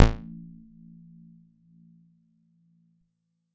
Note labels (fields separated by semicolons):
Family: guitar; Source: electronic; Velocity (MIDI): 100; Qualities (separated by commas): percussive